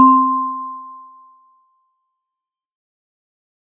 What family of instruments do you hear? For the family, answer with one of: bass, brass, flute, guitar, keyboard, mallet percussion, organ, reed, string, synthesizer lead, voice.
mallet percussion